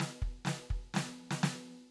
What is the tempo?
125 BPM